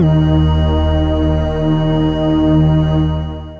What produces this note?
synthesizer lead